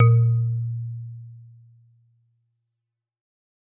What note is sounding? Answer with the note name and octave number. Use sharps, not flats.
A#2